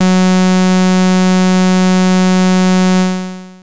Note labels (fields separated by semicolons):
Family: bass; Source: synthesizer; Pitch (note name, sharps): F#3; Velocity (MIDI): 75; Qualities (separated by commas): bright, distorted, long release